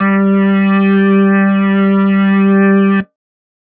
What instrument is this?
electronic organ